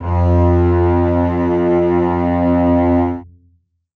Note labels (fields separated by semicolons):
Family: string; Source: acoustic; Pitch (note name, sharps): F2; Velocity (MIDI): 127; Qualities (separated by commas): reverb